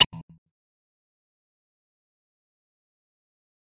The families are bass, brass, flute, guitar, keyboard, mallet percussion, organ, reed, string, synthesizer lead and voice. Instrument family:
guitar